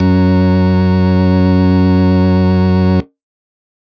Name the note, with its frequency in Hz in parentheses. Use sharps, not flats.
F#2 (92.5 Hz)